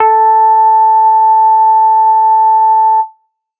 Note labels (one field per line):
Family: bass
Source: synthesizer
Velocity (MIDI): 25